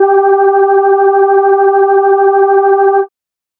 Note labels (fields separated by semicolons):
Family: organ; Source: electronic; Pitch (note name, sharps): G4; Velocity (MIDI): 127